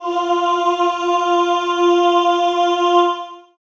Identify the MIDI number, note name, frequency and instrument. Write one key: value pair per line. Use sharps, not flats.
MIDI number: 65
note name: F4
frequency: 349.2 Hz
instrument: acoustic voice